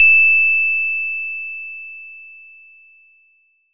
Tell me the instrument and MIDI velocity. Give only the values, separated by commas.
synthesizer bass, 75